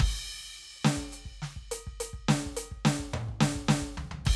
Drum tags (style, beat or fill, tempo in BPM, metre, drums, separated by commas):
hip-hop, fill, 140 BPM, 4/4, crash, closed hi-hat, hi-hat pedal, snare, high tom, floor tom, kick